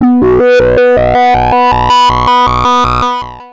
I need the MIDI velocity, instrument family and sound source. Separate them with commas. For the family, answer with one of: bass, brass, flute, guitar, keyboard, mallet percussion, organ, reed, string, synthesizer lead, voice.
100, bass, synthesizer